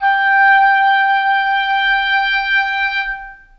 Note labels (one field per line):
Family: reed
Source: acoustic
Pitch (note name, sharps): G5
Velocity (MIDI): 50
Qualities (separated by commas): long release, reverb